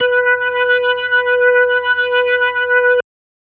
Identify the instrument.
electronic organ